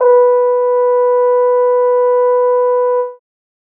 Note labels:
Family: brass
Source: acoustic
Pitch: B4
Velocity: 25

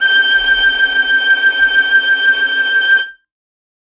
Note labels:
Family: string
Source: acoustic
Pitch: G6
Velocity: 25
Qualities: reverb

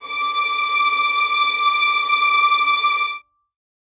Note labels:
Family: string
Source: acoustic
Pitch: D6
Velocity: 50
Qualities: reverb

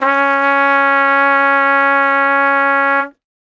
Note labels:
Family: brass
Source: acoustic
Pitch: C#4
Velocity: 50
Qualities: bright

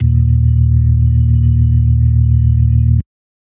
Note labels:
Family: organ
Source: electronic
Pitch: D#1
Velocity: 50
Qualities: dark

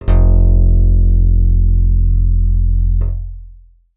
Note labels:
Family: bass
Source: synthesizer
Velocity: 25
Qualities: dark, long release

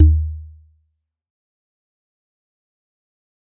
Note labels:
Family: mallet percussion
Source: acoustic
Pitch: D#2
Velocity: 75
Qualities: dark, fast decay, percussive

